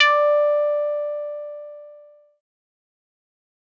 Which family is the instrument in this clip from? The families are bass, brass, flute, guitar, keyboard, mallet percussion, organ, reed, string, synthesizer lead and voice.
synthesizer lead